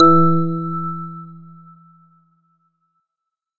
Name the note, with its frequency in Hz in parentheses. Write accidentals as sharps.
E3 (164.8 Hz)